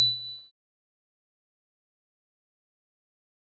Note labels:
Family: keyboard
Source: electronic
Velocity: 75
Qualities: bright, fast decay, percussive, reverb

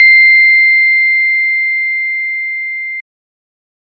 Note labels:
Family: organ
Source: electronic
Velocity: 75

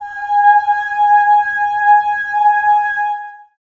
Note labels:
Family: voice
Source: acoustic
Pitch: G#5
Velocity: 50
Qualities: long release, reverb

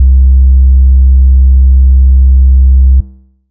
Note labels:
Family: bass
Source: synthesizer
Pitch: C2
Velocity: 127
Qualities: dark

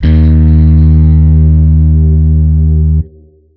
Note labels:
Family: guitar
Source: electronic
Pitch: D#2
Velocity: 100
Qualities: bright, distorted

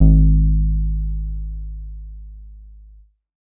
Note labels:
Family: bass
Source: synthesizer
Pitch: G#1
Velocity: 75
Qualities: dark

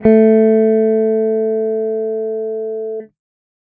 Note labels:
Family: guitar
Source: electronic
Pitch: A3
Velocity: 25

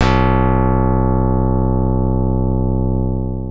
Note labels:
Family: keyboard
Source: electronic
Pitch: C1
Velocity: 100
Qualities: bright, long release

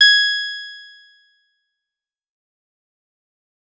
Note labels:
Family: guitar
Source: electronic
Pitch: G#6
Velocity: 127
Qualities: bright, fast decay

